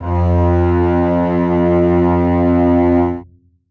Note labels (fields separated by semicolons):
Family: string; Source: acoustic; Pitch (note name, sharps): F2; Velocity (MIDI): 100; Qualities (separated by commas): reverb